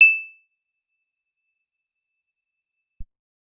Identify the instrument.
acoustic guitar